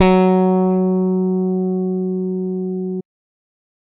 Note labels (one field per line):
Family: bass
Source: electronic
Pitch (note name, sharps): F#3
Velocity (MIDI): 50